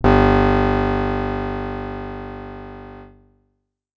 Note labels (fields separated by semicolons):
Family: guitar; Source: acoustic; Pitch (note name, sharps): G1; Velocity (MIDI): 75; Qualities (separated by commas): bright, distorted